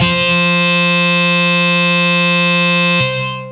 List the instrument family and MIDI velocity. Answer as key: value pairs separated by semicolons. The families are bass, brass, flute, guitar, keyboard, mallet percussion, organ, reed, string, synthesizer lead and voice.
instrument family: guitar; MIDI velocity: 100